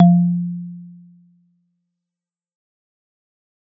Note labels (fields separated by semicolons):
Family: mallet percussion; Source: acoustic; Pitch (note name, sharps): F3; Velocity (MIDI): 50; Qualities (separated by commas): dark, fast decay